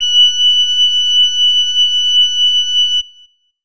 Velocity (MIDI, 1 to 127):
75